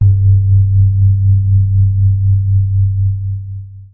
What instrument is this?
electronic keyboard